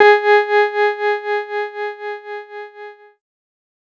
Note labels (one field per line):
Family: keyboard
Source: electronic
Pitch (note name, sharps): G#4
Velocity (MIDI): 127